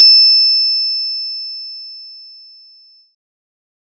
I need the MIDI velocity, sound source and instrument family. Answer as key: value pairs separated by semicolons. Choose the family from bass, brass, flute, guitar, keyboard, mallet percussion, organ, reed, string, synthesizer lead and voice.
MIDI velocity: 100; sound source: synthesizer; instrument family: bass